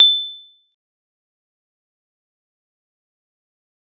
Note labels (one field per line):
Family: mallet percussion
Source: acoustic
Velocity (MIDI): 75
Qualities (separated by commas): bright, fast decay, percussive